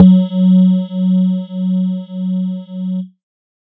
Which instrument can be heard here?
synthesizer lead